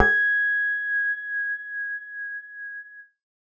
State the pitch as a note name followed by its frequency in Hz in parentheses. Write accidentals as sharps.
G#6 (1661 Hz)